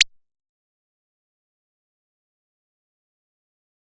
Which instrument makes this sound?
synthesizer bass